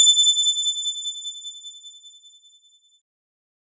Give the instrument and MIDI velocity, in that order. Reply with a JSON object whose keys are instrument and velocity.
{"instrument": "electronic keyboard", "velocity": 50}